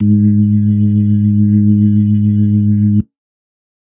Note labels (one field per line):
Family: organ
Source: electronic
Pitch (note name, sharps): G#2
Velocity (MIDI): 50